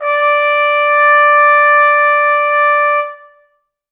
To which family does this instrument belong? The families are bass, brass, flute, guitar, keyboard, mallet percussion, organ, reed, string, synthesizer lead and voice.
brass